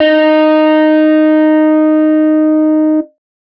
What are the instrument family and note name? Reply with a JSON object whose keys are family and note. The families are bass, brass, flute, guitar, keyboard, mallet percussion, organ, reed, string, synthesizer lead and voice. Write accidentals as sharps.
{"family": "guitar", "note": "D#4"}